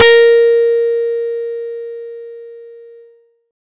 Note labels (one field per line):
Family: guitar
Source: acoustic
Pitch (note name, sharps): A#4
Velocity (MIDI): 100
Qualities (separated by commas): bright